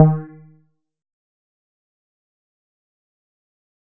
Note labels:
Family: bass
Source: synthesizer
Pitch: D#3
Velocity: 127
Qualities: dark, fast decay, percussive

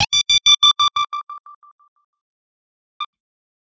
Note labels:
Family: guitar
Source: electronic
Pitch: D6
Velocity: 127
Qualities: fast decay, tempo-synced

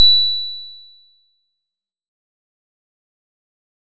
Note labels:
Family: guitar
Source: synthesizer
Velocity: 127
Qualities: bright, fast decay

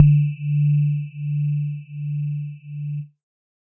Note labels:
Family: synthesizer lead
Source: synthesizer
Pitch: D3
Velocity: 50

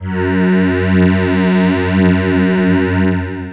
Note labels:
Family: voice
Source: synthesizer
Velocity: 50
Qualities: distorted, long release

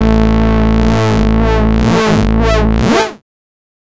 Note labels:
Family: bass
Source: synthesizer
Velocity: 50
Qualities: distorted, non-linear envelope

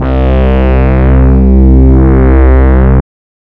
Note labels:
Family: reed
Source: synthesizer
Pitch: C2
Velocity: 100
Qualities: distorted, non-linear envelope

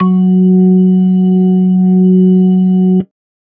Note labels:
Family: organ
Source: electronic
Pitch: F#3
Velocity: 100

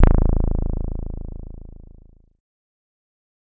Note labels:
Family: bass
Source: synthesizer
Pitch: A0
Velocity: 50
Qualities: distorted, fast decay

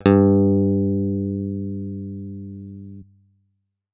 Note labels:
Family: guitar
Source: electronic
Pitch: G2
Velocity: 127

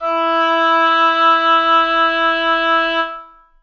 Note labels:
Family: reed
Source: acoustic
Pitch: E4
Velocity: 127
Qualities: reverb

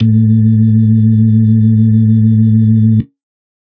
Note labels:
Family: organ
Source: electronic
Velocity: 100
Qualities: dark

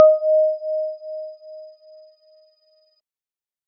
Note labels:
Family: keyboard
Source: electronic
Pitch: D#5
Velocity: 75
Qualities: dark

